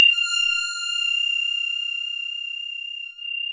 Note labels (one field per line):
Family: mallet percussion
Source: electronic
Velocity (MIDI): 100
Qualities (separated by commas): bright, distorted, long release, non-linear envelope